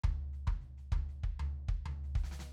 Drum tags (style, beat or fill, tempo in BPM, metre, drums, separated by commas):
Brazilian baião, fill, 95 BPM, 4/4, snare, floor tom, kick